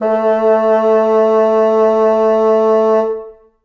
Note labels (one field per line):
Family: reed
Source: acoustic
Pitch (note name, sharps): A3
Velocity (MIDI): 127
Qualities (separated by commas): reverb